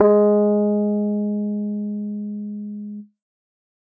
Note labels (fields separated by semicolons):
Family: keyboard; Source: electronic; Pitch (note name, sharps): G#3; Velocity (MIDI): 100